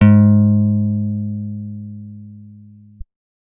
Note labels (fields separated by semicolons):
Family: guitar; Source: acoustic; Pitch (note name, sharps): G#2; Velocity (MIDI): 50